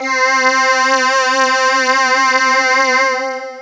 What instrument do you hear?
synthesizer voice